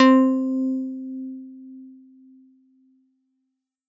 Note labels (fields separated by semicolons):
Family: keyboard; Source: electronic; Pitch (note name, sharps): C4; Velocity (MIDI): 100